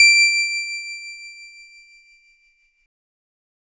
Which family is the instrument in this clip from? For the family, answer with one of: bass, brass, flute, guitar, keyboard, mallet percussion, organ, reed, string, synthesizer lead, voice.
keyboard